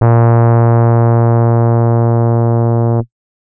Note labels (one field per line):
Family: keyboard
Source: electronic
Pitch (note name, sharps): A#2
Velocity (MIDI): 127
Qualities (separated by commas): dark